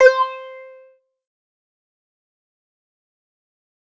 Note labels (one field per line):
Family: bass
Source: synthesizer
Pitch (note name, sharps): C5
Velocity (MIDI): 75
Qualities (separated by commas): distorted, fast decay, percussive